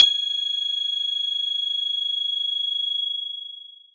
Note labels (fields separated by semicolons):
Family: mallet percussion; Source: electronic; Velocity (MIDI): 127; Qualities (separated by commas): long release